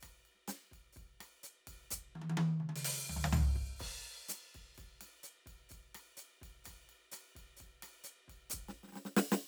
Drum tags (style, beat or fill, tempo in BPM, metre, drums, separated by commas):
bossa nova, beat, 127 BPM, 4/4, crash, ride, closed hi-hat, hi-hat pedal, snare, cross-stick, high tom, mid tom, floor tom, kick